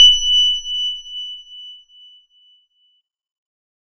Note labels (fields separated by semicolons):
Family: organ; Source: electronic; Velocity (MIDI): 50; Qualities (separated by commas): bright